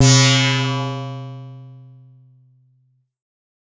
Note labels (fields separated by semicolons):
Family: bass; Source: synthesizer; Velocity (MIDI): 25; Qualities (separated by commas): bright, distorted